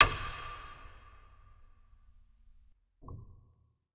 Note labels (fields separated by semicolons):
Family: organ; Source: electronic; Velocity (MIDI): 25; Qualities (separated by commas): reverb